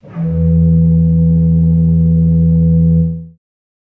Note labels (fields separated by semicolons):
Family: organ; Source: acoustic; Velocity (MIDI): 127; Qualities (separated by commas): dark, reverb